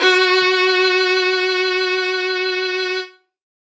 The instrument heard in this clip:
acoustic string instrument